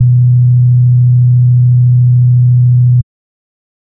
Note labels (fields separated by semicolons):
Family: bass; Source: synthesizer; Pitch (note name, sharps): B2; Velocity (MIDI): 25; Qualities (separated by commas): dark